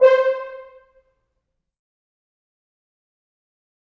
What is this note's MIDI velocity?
75